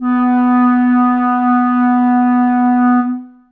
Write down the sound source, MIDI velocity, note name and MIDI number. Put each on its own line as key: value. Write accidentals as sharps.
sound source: acoustic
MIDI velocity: 100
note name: B3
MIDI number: 59